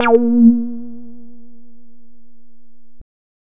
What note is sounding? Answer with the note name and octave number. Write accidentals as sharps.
A#3